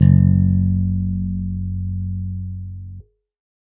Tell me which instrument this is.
electronic bass